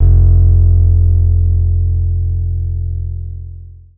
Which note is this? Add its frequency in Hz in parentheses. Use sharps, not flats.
F1 (43.65 Hz)